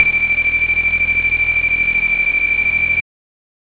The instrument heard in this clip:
synthesizer bass